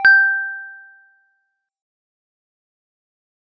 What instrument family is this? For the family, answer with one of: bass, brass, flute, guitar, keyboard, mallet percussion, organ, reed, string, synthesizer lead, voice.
mallet percussion